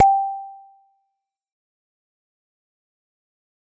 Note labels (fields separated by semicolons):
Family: mallet percussion; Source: acoustic; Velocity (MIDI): 127; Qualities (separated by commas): fast decay, percussive